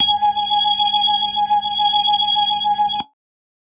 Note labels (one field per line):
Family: organ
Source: electronic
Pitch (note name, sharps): G#5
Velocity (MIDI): 127